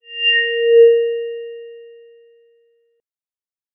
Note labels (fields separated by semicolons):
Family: mallet percussion; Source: electronic; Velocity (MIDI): 127